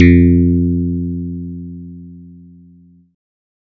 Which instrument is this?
synthesizer bass